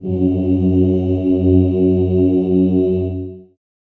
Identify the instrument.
acoustic voice